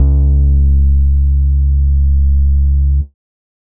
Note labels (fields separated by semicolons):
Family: bass; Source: synthesizer; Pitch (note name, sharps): C#2; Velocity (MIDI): 75